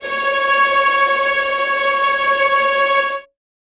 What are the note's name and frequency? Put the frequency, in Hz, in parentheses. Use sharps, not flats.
C#5 (554.4 Hz)